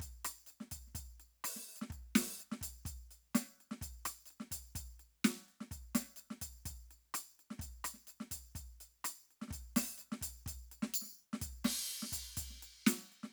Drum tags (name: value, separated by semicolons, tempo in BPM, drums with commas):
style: Middle Eastern; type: beat; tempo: 126 BPM; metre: 4/4; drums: crash, percussion, snare, cross-stick, kick